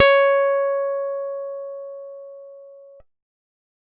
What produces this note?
acoustic guitar